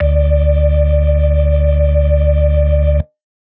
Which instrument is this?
electronic organ